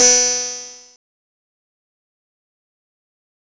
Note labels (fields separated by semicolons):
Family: guitar; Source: electronic; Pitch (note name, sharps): B3; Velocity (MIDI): 127; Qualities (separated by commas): bright, distorted, fast decay